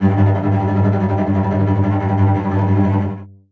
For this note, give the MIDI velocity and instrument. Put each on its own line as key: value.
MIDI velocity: 127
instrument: acoustic string instrument